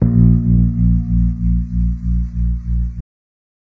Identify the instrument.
electronic guitar